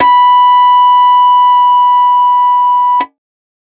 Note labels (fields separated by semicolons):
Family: guitar; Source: electronic; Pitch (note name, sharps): B5; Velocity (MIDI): 75; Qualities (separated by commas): distorted